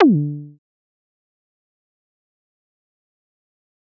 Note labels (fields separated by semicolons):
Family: bass; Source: synthesizer; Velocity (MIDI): 50; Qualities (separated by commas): fast decay, percussive